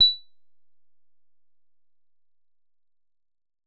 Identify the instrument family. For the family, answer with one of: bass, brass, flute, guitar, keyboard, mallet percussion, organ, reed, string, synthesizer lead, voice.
guitar